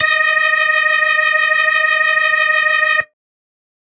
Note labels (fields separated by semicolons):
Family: organ; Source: electronic; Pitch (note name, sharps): D#5; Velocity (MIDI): 75